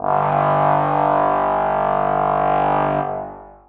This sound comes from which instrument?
acoustic brass instrument